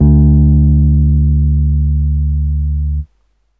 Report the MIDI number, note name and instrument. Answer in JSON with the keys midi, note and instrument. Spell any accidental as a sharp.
{"midi": 38, "note": "D2", "instrument": "electronic keyboard"}